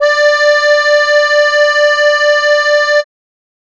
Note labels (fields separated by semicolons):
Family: keyboard; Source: acoustic; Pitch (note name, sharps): D5; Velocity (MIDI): 50